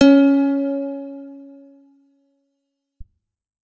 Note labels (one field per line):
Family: guitar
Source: electronic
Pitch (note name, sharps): C#4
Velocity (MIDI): 127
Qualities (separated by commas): bright, reverb